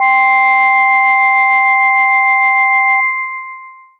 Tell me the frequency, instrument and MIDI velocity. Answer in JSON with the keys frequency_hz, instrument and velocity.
{"frequency_hz": 261.6, "instrument": "electronic mallet percussion instrument", "velocity": 100}